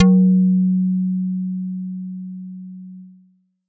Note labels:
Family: bass; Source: synthesizer; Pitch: F#3; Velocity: 100; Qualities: distorted

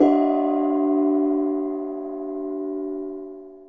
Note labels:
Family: mallet percussion; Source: acoustic; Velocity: 75; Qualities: long release

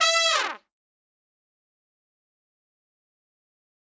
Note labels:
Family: brass; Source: acoustic; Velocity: 75; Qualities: bright, fast decay, reverb

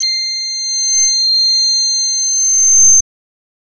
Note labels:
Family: voice; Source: synthesizer; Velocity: 100

